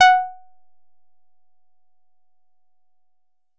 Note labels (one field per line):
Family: guitar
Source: synthesizer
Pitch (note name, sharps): F#5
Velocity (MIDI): 127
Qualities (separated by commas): percussive